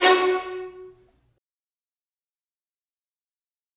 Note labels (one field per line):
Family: string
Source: acoustic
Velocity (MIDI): 25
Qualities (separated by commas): fast decay, reverb